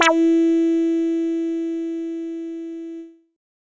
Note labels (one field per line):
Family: bass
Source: synthesizer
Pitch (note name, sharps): E4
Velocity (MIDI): 75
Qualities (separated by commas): distorted